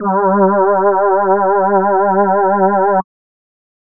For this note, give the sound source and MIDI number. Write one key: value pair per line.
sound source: synthesizer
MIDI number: 55